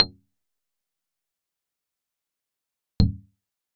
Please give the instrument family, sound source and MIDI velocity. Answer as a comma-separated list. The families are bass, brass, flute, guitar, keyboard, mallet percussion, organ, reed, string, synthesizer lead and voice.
guitar, acoustic, 127